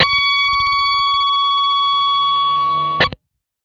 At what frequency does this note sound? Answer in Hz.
1109 Hz